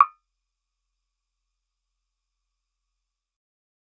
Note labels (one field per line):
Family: bass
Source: synthesizer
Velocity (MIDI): 100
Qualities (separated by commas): percussive